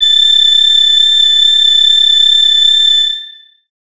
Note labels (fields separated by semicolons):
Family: bass; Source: synthesizer; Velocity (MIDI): 25; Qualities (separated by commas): distorted, long release, multiphonic